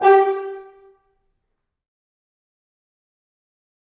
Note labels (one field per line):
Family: brass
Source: acoustic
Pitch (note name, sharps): G4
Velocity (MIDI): 100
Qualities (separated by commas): fast decay, percussive, reverb